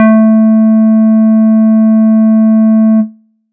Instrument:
synthesizer bass